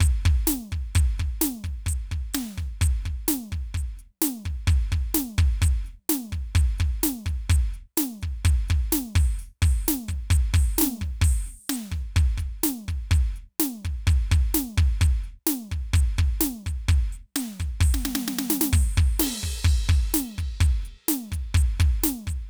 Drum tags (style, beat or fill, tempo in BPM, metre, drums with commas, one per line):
rock
beat
128 BPM
4/4
crash, closed hi-hat, open hi-hat, hi-hat pedal, snare, kick